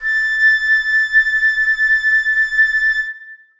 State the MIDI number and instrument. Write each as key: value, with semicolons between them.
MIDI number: 93; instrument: acoustic flute